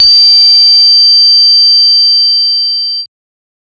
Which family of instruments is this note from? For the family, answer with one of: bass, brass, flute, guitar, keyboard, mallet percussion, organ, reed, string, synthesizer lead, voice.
bass